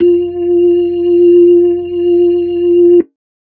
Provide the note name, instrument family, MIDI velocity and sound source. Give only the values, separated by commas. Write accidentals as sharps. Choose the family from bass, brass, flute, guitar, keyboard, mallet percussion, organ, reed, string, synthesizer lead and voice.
F4, organ, 127, electronic